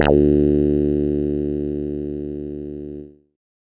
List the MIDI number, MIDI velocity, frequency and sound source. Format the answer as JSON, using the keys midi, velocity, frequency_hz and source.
{"midi": 38, "velocity": 127, "frequency_hz": 73.42, "source": "synthesizer"}